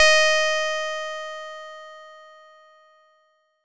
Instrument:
synthesizer bass